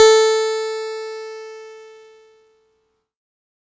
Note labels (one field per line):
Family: keyboard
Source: electronic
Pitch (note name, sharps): A4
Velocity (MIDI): 100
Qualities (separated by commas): bright, distorted